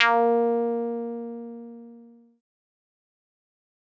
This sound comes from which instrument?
synthesizer lead